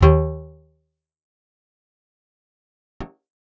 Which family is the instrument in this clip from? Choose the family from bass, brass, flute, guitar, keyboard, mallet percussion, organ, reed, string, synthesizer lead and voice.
guitar